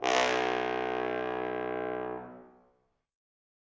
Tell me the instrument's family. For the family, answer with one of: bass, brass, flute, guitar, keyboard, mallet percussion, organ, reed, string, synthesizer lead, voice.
brass